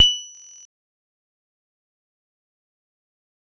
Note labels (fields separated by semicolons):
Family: mallet percussion; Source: acoustic; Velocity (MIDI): 25; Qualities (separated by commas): bright, fast decay, percussive